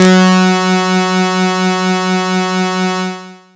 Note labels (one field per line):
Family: bass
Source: synthesizer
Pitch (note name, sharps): F#3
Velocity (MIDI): 75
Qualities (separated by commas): bright, distorted, long release